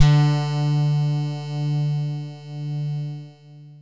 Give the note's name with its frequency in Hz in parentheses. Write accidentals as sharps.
D3 (146.8 Hz)